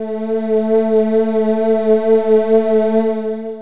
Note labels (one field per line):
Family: voice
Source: synthesizer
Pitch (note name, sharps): A3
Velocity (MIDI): 50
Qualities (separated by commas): distorted, long release